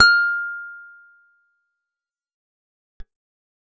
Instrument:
acoustic guitar